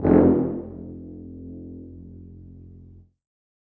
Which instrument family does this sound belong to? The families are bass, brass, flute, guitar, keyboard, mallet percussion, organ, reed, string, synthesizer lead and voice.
brass